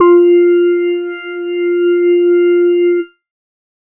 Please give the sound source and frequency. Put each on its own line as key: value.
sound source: electronic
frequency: 349.2 Hz